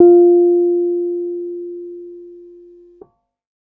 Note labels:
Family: keyboard; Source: electronic; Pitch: F4; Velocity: 25

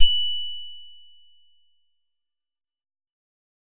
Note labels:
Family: guitar; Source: synthesizer; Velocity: 50; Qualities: bright, fast decay

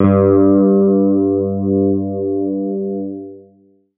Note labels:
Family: guitar; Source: electronic; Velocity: 25; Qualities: long release

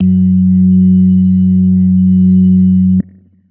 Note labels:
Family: organ; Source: electronic; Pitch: F#2; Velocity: 75; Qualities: dark

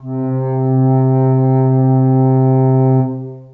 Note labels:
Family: flute; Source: acoustic; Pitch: C3; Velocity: 75; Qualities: long release, reverb

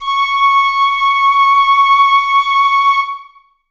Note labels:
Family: flute; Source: acoustic; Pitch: C#6; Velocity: 100; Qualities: reverb

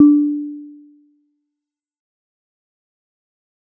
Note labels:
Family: mallet percussion; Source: acoustic; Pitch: D4; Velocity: 100; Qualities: dark, fast decay

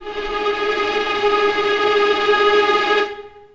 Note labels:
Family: string; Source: acoustic; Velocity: 50; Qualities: long release, non-linear envelope, reverb

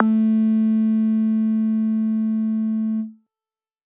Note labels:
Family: bass; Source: synthesizer; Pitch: A3; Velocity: 25; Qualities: distorted

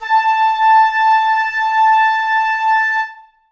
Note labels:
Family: reed; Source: acoustic; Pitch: A5; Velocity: 100; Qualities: reverb

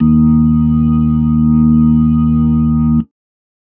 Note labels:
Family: organ; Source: electronic; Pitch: D#2; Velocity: 50; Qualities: dark

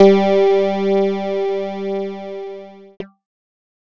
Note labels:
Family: keyboard; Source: electronic; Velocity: 100; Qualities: distorted

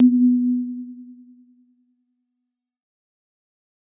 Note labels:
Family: mallet percussion; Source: acoustic; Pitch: B3; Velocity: 127; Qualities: dark, fast decay

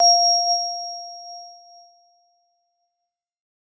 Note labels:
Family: keyboard; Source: electronic; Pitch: F5; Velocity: 25; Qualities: bright

